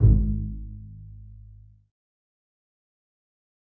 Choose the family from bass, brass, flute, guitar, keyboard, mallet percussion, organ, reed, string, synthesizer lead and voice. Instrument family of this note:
string